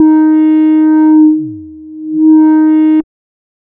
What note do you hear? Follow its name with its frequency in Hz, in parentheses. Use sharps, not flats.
D#4 (311.1 Hz)